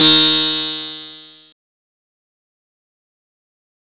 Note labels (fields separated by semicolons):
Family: guitar; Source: electronic; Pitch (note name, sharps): D#3; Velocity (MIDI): 127; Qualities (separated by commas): bright, distorted, fast decay